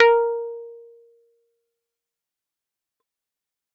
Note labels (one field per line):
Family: keyboard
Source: electronic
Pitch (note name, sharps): A#4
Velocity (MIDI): 75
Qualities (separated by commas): fast decay